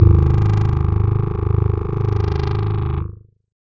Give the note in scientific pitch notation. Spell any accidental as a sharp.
G#0